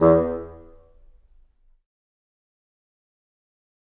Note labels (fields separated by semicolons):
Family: reed; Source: acoustic; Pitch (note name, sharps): E2; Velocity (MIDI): 100; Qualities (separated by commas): fast decay, percussive, reverb